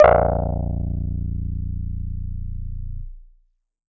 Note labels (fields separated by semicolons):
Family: keyboard; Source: electronic; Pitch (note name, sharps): A#0; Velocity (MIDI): 25; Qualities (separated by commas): distorted